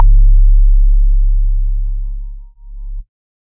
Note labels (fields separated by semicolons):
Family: organ; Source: electronic; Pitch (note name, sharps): C#1; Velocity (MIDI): 127; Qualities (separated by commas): dark